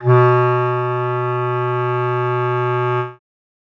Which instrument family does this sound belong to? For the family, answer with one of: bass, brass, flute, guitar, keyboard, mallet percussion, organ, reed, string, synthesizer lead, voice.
reed